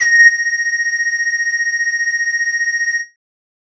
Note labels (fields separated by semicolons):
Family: flute; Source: synthesizer; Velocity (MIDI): 75; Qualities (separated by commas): distorted